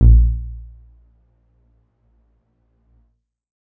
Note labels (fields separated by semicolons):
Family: keyboard; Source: electronic; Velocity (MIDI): 75; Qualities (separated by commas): dark, percussive, reverb